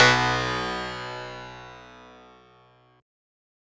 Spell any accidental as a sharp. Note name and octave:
B1